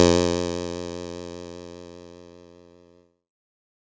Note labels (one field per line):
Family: keyboard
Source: electronic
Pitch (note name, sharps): F2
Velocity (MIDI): 50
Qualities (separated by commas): bright